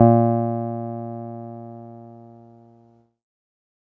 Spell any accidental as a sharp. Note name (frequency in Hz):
A#2 (116.5 Hz)